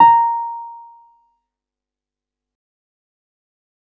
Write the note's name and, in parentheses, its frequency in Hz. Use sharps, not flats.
A#5 (932.3 Hz)